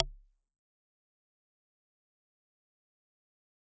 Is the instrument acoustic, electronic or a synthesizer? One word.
acoustic